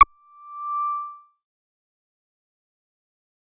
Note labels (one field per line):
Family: bass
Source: synthesizer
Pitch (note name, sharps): D6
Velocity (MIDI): 100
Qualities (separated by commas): fast decay